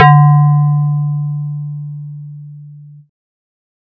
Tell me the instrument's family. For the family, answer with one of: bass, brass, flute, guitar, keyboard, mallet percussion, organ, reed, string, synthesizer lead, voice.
bass